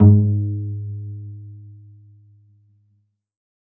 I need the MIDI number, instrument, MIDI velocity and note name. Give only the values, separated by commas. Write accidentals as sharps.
44, acoustic string instrument, 75, G#2